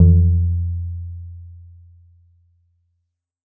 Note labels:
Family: guitar; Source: synthesizer; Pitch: F2; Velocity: 50; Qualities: dark

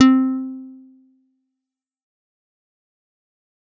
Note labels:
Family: bass; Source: synthesizer; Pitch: C4; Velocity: 127; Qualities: dark, fast decay

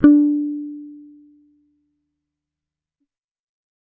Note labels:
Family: bass; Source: electronic; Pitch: D4; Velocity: 75; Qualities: fast decay

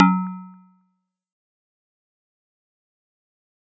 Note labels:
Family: mallet percussion; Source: acoustic; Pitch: F#3; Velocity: 127; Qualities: fast decay, percussive

